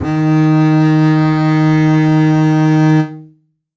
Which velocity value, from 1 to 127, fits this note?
25